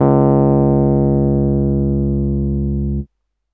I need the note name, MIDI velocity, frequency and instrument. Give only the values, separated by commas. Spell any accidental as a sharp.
C#2, 100, 69.3 Hz, electronic keyboard